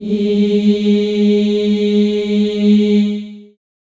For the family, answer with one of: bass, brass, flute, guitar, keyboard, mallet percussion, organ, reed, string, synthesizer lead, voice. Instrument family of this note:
voice